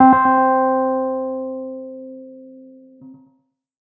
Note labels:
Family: keyboard; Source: electronic; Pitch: C4; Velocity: 75; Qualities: dark, tempo-synced

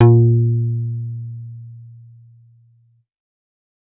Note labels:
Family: bass; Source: synthesizer; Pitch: A#2; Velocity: 127

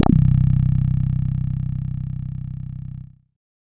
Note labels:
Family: bass; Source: synthesizer; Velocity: 100; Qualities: distorted

